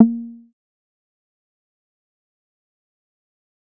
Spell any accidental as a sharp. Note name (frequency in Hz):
A#3 (233.1 Hz)